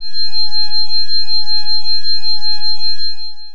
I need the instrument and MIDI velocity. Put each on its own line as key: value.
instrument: electronic organ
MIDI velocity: 127